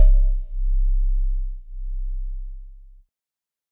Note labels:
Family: keyboard; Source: electronic; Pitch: C1; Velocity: 50; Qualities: multiphonic

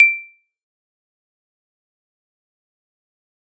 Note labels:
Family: keyboard; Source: electronic; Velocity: 75; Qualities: fast decay, percussive

